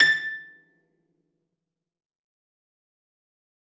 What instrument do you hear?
acoustic string instrument